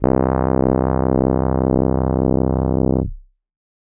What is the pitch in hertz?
32.7 Hz